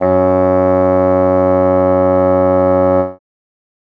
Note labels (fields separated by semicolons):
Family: reed; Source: acoustic; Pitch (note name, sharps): F#2; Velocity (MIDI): 127; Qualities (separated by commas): bright